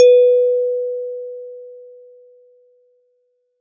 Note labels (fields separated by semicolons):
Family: mallet percussion; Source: acoustic; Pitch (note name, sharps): B4; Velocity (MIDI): 25